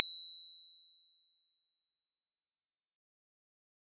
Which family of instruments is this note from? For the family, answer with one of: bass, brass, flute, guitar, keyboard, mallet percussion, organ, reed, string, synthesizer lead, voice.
mallet percussion